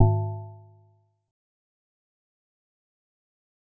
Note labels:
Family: mallet percussion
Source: synthesizer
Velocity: 25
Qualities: fast decay, multiphonic, percussive

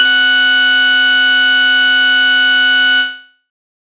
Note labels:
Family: bass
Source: synthesizer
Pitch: F#6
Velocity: 127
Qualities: bright, distorted

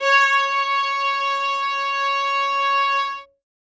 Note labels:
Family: string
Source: acoustic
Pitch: C#5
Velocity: 127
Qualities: reverb

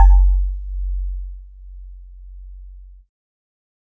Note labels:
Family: keyboard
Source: electronic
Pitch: F#1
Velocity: 127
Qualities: multiphonic

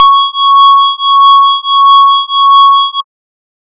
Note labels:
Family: bass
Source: synthesizer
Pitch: C#6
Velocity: 127

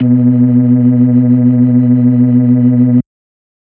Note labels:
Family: organ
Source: electronic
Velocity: 50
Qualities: dark

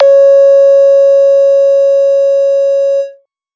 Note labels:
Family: bass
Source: synthesizer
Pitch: C#5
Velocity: 50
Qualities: distorted

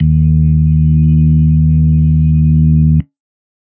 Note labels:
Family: organ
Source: electronic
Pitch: D#2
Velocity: 50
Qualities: dark

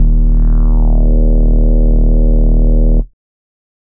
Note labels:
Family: bass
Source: synthesizer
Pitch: D#1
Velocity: 100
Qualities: dark, distorted

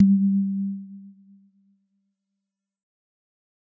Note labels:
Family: mallet percussion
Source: acoustic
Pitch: G3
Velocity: 75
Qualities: dark, fast decay

